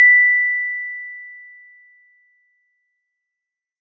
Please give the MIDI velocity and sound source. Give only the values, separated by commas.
127, acoustic